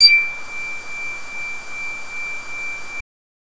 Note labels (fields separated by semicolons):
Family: bass; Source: synthesizer; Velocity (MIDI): 50; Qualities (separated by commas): distorted